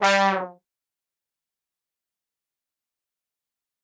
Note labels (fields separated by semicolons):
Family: brass; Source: acoustic; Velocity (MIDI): 25; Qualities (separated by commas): bright, fast decay, reverb